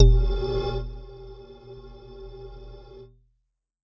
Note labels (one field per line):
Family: mallet percussion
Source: electronic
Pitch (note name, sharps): F1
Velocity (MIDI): 127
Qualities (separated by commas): dark, non-linear envelope